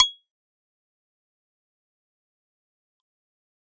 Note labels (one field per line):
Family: keyboard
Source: electronic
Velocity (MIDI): 127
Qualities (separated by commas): fast decay, percussive